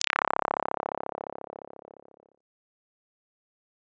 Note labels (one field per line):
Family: bass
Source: synthesizer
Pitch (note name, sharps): C#1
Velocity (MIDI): 25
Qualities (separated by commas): bright, distorted, fast decay